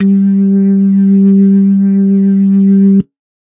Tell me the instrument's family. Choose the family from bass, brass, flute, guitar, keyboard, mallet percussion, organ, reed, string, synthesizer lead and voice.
organ